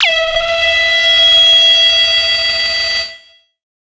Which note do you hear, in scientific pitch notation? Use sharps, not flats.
E5